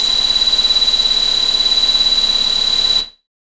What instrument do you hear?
synthesizer bass